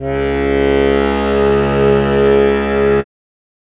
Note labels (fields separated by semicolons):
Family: keyboard; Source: acoustic; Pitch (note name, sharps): C#2; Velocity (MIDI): 127